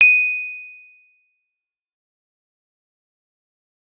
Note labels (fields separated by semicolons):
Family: guitar; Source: electronic; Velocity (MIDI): 50; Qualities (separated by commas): bright, fast decay